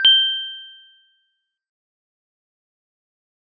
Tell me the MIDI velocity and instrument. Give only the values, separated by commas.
25, acoustic mallet percussion instrument